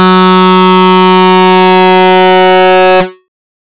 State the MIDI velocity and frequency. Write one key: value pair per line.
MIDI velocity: 75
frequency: 185 Hz